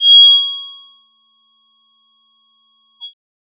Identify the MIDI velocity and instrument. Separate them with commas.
100, synthesizer bass